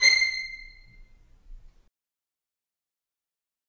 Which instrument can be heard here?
acoustic string instrument